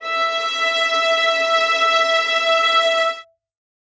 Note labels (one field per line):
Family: string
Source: acoustic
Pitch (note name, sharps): E5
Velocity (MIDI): 75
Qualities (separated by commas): reverb